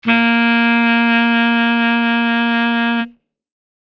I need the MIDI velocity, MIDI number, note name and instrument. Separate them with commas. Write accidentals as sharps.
50, 58, A#3, acoustic reed instrument